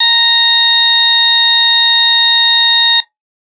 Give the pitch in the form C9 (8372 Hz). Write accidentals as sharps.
A#5 (932.3 Hz)